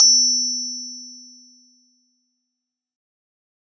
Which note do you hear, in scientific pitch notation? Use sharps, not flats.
B3